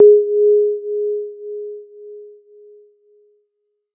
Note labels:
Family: keyboard; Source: electronic; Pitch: G#4; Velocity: 100; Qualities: dark

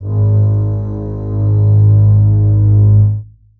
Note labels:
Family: string; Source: acoustic; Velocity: 50; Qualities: reverb

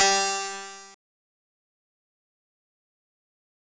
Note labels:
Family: guitar; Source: electronic; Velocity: 127; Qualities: bright, distorted, fast decay

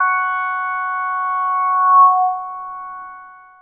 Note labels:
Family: synthesizer lead; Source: synthesizer; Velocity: 75; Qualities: long release

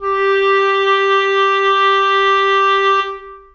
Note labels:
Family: reed; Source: acoustic; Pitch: G4; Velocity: 100; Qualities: long release, reverb

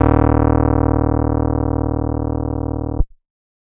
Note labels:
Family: keyboard; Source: electronic; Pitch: D#1; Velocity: 127; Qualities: distorted

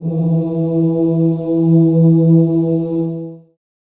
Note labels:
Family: voice; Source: acoustic; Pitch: E3; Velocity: 25; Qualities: dark, reverb

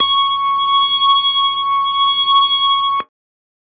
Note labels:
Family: keyboard; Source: electronic; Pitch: C#6; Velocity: 50

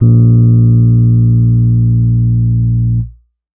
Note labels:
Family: keyboard; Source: electronic; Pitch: A#1; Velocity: 75; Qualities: distorted

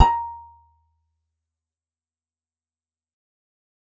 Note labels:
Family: guitar; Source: acoustic; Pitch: A#5; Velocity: 127; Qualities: fast decay, percussive

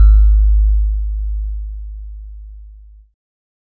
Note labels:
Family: keyboard; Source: electronic; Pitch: G#1; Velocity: 50; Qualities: distorted

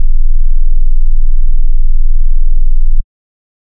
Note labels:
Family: bass; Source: synthesizer; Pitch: D#0; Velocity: 127; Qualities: dark

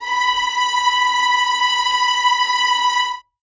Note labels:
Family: string; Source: acoustic; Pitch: B5; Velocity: 50; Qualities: bright, non-linear envelope, reverb

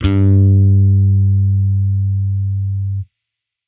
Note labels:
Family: bass; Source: electronic; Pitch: G2; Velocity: 50; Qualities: distorted

